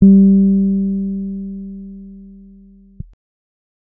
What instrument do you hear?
electronic keyboard